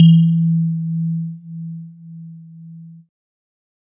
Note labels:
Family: keyboard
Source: electronic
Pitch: E3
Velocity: 75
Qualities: multiphonic

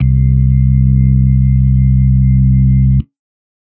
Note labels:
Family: organ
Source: electronic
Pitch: C2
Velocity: 127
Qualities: dark

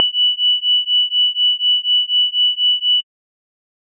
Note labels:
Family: bass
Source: synthesizer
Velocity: 127

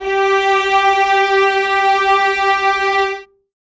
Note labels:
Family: string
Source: acoustic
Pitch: G4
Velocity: 100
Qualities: reverb

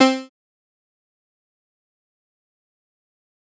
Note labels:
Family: bass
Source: synthesizer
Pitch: C4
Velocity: 75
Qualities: bright, distorted, fast decay, percussive

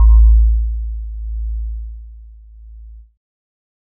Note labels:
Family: keyboard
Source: electronic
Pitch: A1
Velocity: 50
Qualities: multiphonic

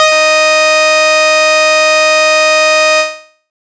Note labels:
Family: bass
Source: synthesizer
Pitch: D#5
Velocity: 25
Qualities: bright, distorted

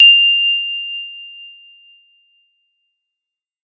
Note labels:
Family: mallet percussion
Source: acoustic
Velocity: 100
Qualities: bright

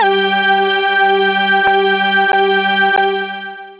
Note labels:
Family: synthesizer lead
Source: synthesizer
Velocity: 127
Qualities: bright, long release

